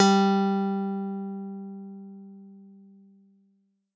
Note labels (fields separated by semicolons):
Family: guitar; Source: synthesizer; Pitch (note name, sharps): G3; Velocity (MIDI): 127; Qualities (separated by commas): dark